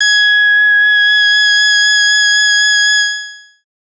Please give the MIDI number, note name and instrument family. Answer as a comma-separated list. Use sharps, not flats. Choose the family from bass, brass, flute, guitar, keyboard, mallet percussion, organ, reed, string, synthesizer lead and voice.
92, G#6, bass